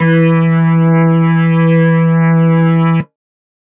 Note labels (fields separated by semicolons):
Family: organ; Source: electronic; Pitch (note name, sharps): E3; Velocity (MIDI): 75